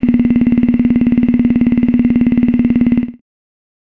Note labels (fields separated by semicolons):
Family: voice; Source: synthesizer; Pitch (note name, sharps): D0; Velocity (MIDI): 100; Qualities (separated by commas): bright